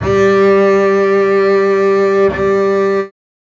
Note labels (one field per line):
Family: string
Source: acoustic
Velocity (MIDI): 127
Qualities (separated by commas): reverb